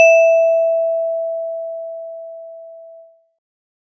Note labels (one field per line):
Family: mallet percussion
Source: acoustic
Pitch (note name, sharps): E5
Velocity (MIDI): 100